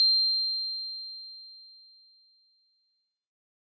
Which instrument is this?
acoustic mallet percussion instrument